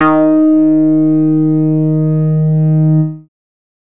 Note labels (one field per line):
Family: bass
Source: synthesizer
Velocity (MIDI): 100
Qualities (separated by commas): distorted